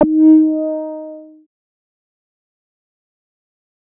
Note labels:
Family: bass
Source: synthesizer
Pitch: D#4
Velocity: 50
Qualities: distorted, fast decay

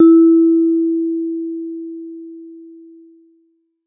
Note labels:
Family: mallet percussion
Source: acoustic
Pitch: E4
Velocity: 127

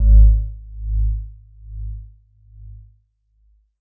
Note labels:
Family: mallet percussion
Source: electronic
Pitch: G#1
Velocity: 50

